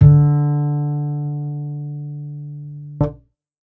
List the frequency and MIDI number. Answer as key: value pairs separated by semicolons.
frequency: 146.8 Hz; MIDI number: 50